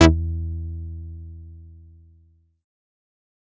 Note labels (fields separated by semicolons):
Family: bass; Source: synthesizer; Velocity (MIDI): 75; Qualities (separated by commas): distorted, fast decay